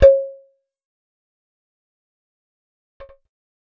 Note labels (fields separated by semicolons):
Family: bass; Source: synthesizer; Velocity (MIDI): 50; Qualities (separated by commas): fast decay, percussive